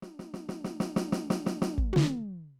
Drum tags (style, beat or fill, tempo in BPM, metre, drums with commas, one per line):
funk rock
fill
92 BPM
4/4
snare, floor tom, kick